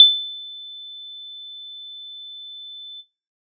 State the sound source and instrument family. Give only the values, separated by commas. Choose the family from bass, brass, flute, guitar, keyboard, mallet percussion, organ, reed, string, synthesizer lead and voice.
synthesizer, bass